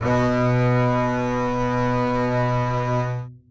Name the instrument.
acoustic string instrument